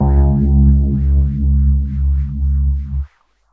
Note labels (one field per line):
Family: keyboard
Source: electronic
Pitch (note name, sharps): C#2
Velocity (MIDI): 50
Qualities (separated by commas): dark, non-linear envelope